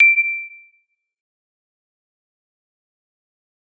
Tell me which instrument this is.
acoustic mallet percussion instrument